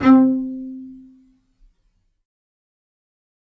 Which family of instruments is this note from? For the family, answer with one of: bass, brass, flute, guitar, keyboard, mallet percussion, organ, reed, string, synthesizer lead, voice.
string